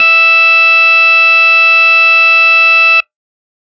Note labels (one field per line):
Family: organ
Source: electronic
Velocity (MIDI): 127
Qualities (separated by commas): bright, distorted